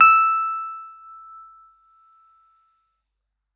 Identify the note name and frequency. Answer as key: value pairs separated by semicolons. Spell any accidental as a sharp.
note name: E6; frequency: 1319 Hz